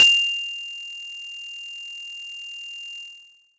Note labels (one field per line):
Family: mallet percussion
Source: acoustic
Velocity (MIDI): 127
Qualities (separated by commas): bright, distorted